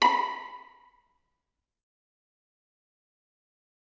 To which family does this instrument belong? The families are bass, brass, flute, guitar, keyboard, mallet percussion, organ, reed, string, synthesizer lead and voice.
string